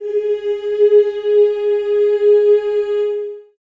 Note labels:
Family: voice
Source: acoustic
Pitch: G#4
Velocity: 25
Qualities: long release, reverb

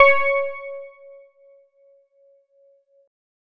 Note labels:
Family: keyboard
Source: electronic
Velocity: 127

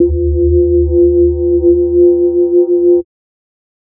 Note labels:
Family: mallet percussion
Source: synthesizer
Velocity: 25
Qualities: multiphonic, non-linear envelope

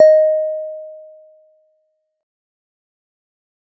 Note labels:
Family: guitar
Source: synthesizer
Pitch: D#5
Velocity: 75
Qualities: dark, fast decay

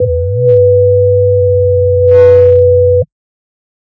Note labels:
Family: bass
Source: synthesizer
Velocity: 127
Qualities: dark

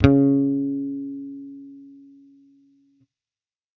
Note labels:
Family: bass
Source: electronic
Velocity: 127

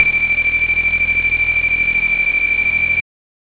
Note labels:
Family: bass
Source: synthesizer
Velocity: 75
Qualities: distorted

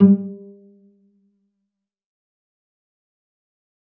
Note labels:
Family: string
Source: acoustic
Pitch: G3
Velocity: 75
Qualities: dark, fast decay, percussive, reverb

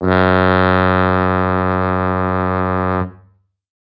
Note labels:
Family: brass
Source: acoustic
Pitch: F#2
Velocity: 127

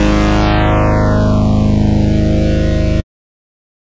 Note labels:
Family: bass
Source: synthesizer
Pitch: G#0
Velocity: 127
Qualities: bright, distorted

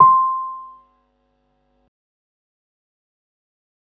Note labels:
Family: keyboard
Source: electronic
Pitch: C6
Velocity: 25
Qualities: fast decay

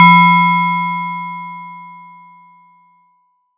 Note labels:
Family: mallet percussion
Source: acoustic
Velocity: 127

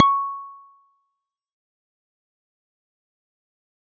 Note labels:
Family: guitar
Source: electronic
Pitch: C#6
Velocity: 25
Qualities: fast decay, percussive

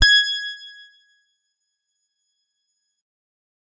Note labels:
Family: guitar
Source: electronic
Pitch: G#6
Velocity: 127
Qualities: bright

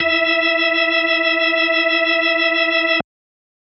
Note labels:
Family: organ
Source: electronic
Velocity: 25

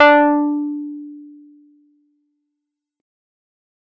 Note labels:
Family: keyboard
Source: electronic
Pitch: D4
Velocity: 100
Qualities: distorted, fast decay

